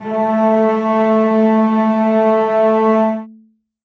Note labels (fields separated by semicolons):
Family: string; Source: acoustic; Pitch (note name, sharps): A3; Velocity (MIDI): 25; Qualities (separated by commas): reverb